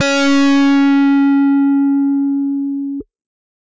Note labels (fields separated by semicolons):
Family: guitar; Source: electronic; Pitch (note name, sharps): C#4; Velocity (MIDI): 127; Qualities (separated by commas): bright, distorted